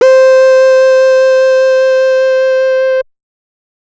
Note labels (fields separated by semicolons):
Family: bass; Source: synthesizer; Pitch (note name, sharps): C5; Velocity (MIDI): 100; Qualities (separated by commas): distorted